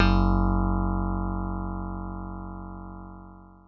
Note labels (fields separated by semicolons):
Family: guitar; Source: synthesizer; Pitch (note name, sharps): F#1; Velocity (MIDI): 127; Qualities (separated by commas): dark